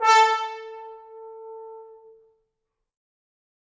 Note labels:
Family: brass; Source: acoustic; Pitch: A4; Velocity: 25; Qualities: bright, fast decay, reverb

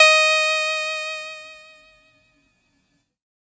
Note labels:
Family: keyboard; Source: synthesizer; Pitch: D#5; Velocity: 127; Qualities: bright

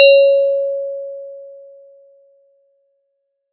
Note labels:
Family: mallet percussion; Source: acoustic; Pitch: C#5; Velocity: 100

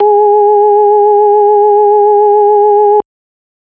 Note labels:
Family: organ; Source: electronic; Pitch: G#4; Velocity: 25

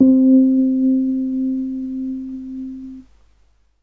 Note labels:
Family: keyboard; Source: electronic; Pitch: C4; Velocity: 25; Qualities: dark

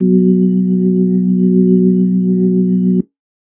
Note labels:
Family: organ; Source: electronic; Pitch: B1; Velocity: 50

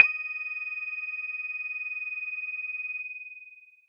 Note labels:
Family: mallet percussion; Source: electronic; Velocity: 100

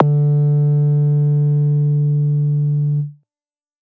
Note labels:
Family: bass; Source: synthesizer; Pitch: D3; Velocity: 127; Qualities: distorted

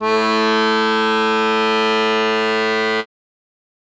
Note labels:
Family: reed; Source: acoustic; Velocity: 127

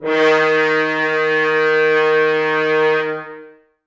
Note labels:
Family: brass; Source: acoustic; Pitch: D#3; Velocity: 127; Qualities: long release, reverb

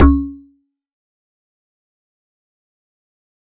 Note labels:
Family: mallet percussion; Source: acoustic; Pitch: C#2; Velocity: 75; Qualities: fast decay, percussive

